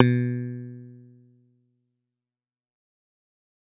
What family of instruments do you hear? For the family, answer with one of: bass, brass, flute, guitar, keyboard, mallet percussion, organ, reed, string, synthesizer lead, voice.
bass